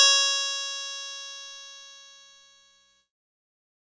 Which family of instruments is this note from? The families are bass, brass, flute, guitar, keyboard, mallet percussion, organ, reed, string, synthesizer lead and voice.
keyboard